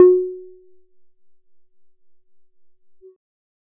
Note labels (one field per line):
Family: bass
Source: synthesizer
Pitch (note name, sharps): F#4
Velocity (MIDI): 25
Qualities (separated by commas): percussive